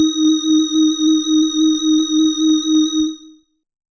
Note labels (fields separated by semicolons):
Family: mallet percussion; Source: electronic; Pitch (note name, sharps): D#4; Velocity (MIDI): 127; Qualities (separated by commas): bright, distorted, multiphonic